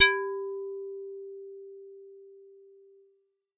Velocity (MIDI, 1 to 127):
50